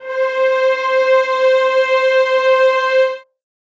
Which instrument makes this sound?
acoustic string instrument